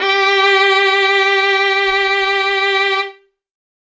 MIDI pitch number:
67